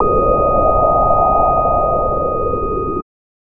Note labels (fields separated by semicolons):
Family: bass; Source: synthesizer; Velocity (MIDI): 25; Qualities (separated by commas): distorted